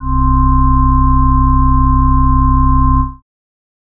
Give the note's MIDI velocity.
75